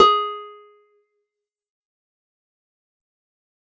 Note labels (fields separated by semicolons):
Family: guitar; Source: acoustic; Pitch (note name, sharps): G#4; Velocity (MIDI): 50; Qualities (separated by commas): fast decay, percussive